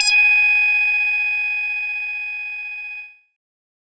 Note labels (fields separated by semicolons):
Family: bass; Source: synthesizer; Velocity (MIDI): 127